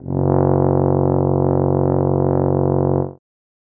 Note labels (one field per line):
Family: brass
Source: acoustic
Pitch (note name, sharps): F#1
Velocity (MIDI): 127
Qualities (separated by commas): dark